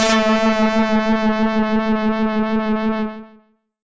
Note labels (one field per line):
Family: bass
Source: synthesizer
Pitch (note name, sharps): A3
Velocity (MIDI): 127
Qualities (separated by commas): bright, distorted, tempo-synced